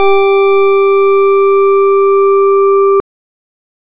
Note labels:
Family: organ; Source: electronic; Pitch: G4; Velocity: 75

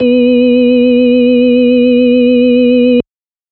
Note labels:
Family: organ; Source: electronic; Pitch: B3; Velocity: 50

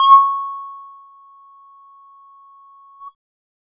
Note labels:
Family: bass; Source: synthesizer; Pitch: C#6; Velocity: 50; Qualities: distorted

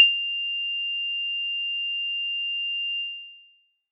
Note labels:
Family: mallet percussion; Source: acoustic; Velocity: 25

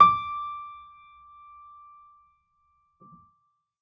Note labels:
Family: keyboard; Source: acoustic; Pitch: D6; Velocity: 75

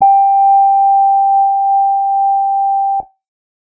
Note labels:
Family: guitar; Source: electronic; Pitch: G5; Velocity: 25; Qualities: reverb

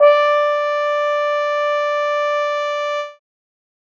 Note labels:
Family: brass; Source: acoustic; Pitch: D5; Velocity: 25

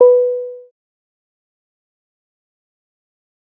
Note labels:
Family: bass; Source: synthesizer; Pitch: B4; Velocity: 100; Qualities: fast decay, percussive

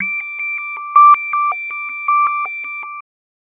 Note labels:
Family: bass; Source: synthesizer; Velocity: 100; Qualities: tempo-synced

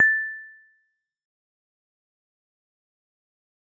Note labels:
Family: mallet percussion; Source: acoustic; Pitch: A6; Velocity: 100; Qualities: fast decay, percussive

